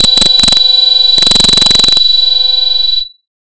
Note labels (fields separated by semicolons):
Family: bass; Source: synthesizer; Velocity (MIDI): 100; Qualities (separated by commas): bright, distorted